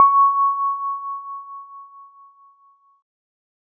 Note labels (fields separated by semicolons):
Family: keyboard; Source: electronic; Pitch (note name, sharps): C#6; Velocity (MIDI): 25